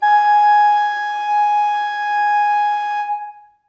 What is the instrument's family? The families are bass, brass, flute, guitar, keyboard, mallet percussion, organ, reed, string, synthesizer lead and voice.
flute